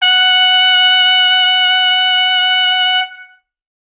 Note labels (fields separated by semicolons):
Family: brass; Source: acoustic; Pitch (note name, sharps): F#5; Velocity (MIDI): 127; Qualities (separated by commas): bright, distorted